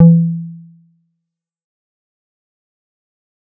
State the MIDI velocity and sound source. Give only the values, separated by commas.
75, synthesizer